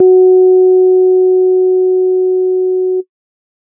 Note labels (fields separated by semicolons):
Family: organ; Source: electronic; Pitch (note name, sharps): F#4; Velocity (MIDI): 127; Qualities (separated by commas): dark